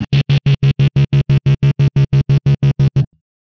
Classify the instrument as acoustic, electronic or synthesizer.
electronic